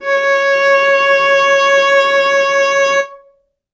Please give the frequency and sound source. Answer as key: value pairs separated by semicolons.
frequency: 554.4 Hz; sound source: acoustic